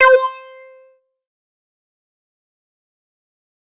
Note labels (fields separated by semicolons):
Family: bass; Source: synthesizer; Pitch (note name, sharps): C5; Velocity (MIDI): 100; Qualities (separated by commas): distorted, fast decay, percussive